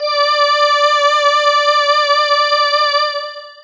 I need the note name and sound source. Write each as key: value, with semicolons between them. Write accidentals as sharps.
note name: D5; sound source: synthesizer